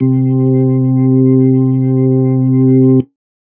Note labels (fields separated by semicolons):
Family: organ; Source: electronic; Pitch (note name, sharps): C3; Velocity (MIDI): 75; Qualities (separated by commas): dark